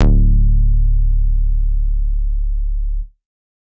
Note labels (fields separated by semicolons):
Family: bass; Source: synthesizer; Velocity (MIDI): 100; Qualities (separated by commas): dark